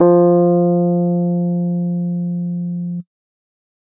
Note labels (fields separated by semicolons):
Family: keyboard; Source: electronic; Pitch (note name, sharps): F3; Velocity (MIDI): 75